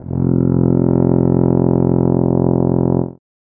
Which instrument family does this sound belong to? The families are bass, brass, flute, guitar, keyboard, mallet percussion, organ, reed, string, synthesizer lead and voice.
brass